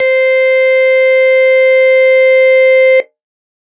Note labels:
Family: organ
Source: electronic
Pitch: C5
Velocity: 127

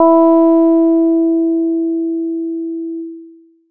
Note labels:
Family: bass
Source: synthesizer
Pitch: E4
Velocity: 25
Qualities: distorted

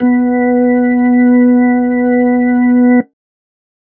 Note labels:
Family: organ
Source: electronic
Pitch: B3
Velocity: 100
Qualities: dark

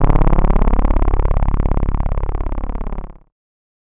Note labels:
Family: bass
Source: synthesizer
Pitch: C#0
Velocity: 75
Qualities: bright, distorted

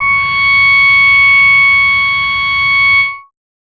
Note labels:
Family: bass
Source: synthesizer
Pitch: C#6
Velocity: 50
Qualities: bright, distorted

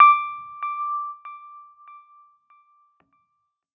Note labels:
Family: keyboard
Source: electronic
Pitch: D6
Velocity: 75

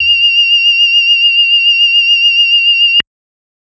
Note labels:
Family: organ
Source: electronic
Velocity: 25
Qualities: multiphonic

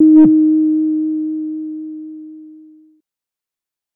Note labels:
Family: bass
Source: synthesizer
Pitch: D#4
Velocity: 50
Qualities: distorted

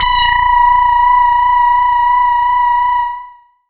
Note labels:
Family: bass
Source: synthesizer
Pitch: B5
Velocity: 75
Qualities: distorted, tempo-synced

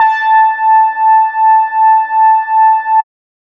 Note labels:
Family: bass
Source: synthesizer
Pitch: A5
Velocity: 127

